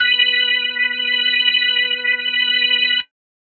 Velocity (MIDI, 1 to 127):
25